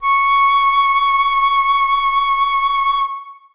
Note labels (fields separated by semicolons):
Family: flute; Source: acoustic; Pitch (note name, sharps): C#6; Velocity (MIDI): 100; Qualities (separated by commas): reverb